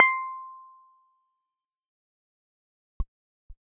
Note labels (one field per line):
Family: keyboard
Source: electronic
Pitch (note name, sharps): C6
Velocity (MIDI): 50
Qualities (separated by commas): fast decay